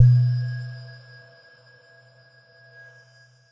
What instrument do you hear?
electronic mallet percussion instrument